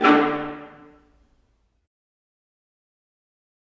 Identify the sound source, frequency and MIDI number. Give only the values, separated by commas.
acoustic, 146.8 Hz, 50